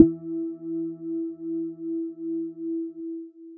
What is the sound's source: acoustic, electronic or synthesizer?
electronic